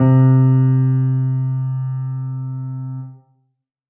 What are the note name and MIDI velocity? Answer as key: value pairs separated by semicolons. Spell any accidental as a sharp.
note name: C3; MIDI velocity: 75